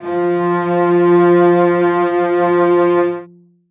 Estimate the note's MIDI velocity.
100